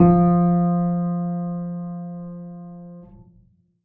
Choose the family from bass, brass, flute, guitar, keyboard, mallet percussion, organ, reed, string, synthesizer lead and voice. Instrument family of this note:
keyboard